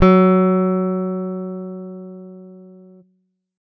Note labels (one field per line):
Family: guitar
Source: electronic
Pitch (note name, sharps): F#3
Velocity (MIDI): 50